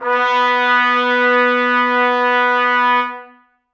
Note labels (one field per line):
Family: brass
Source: acoustic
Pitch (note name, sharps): B3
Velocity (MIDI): 127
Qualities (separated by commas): bright, reverb